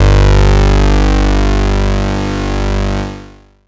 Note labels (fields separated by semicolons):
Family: bass; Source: synthesizer; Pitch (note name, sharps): G1; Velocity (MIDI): 25; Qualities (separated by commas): bright, distorted, long release